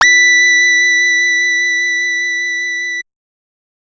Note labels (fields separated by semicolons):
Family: bass; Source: synthesizer; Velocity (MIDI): 100; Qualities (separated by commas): distorted